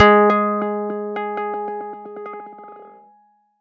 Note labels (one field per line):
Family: guitar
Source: electronic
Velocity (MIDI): 127